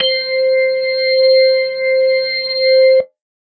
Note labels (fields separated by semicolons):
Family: organ; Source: electronic; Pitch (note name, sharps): C5; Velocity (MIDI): 127